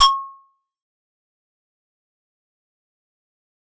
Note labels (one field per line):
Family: keyboard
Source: acoustic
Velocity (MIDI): 127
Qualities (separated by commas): fast decay, percussive